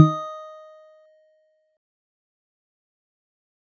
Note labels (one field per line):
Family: mallet percussion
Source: acoustic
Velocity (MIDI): 25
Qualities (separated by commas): fast decay, percussive